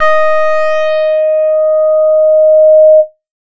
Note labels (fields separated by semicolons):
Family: bass; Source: synthesizer; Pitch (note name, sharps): D#5; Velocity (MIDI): 75; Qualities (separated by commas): distorted